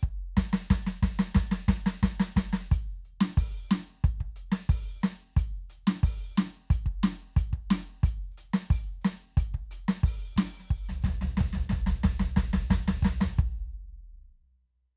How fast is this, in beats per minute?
90 BPM